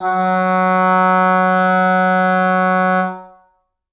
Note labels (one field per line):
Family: reed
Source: acoustic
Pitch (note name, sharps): F#3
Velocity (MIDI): 100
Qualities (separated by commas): reverb